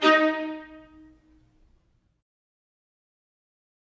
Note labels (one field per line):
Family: string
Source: acoustic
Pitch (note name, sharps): D#4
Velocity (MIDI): 100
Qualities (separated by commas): fast decay, reverb